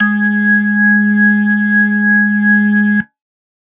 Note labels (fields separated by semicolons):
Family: organ; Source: electronic; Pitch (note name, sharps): G#3; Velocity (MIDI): 75